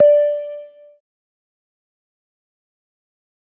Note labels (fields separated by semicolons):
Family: organ; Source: electronic; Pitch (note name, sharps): D5; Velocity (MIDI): 50; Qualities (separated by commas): fast decay, percussive